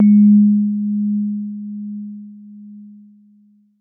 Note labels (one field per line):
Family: keyboard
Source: electronic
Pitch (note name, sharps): G#3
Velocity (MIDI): 75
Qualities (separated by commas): dark